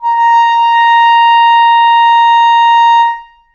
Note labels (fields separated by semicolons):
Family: reed; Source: acoustic; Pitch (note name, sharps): A#5; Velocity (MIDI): 100; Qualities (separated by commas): reverb